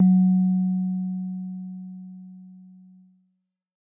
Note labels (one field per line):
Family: mallet percussion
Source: acoustic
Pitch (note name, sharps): F#3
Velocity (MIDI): 127